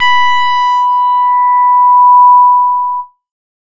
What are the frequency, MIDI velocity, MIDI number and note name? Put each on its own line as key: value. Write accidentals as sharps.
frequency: 987.8 Hz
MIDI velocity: 100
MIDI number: 83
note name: B5